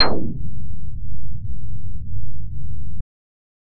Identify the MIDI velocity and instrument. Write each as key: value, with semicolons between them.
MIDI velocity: 75; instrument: synthesizer bass